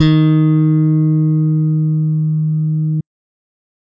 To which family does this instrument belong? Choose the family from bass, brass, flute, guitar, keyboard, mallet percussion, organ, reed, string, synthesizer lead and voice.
bass